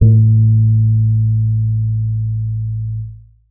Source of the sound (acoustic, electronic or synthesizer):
electronic